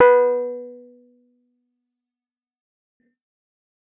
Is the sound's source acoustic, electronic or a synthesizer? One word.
electronic